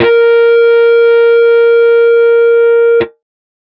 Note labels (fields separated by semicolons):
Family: guitar; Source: electronic; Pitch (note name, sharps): A#4; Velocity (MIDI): 127; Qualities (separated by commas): distorted